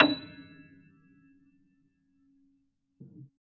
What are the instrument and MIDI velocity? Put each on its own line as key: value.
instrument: acoustic keyboard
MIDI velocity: 50